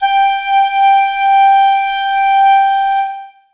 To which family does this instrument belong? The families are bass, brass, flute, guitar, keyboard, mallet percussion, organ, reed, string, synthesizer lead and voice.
flute